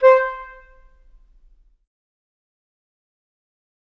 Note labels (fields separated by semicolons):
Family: flute; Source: acoustic; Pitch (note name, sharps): C5; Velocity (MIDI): 100; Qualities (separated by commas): fast decay, percussive, reverb